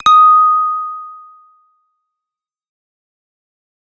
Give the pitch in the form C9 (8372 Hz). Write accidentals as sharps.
D#6 (1245 Hz)